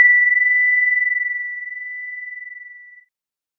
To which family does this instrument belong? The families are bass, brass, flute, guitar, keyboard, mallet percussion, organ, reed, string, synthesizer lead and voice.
keyboard